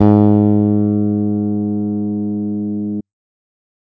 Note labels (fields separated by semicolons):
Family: bass; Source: electronic; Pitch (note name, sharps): G#2; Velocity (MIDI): 127